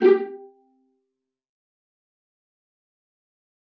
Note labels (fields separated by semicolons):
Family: string; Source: acoustic; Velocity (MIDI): 75; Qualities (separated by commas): fast decay, percussive, reverb